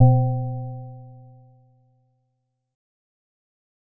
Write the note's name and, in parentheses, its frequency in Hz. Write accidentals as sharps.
B2 (123.5 Hz)